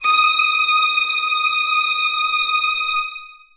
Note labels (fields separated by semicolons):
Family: string; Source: acoustic; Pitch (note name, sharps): D#6; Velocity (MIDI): 127; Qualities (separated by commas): reverb